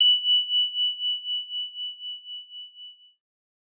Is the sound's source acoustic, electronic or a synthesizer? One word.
electronic